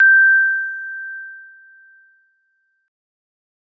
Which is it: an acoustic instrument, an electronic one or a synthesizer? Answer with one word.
electronic